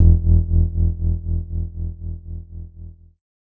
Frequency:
41.2 Hz